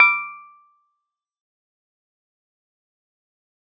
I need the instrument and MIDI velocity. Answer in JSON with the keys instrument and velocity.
{"instrument": "electronic keyboard", "velocity": 25}